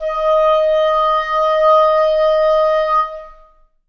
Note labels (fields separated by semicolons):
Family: reed; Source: acoustic; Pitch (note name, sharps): D#5; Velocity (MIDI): 25; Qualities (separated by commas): long release, reverb